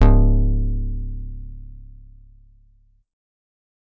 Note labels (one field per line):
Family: bass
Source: synthesizer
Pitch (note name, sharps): C#1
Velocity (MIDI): 25